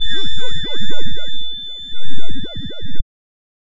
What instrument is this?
synthesizer reed instrument